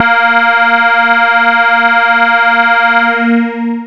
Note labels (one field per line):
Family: bass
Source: synthesizer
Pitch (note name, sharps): A#3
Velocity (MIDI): 100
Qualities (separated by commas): bright, distorted, long release